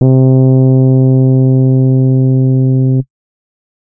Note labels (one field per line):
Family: keyboard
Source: electronic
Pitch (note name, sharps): C3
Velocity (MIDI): 75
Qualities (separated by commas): dark